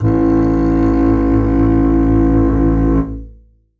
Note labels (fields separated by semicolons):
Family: string; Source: acoustic; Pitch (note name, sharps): A1; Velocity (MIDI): 25; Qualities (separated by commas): reverb